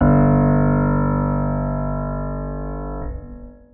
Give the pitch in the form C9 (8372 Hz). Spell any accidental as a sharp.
G1 (49 Hz)